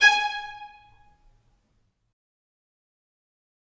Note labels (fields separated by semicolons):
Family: string; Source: acoustic; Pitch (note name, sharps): G#5; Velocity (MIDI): 50; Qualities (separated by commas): fast decay, percussive, reverb